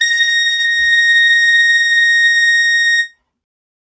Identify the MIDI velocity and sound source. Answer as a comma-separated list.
50, acoustic